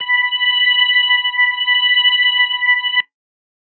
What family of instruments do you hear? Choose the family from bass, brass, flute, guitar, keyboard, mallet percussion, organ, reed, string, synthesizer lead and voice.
organ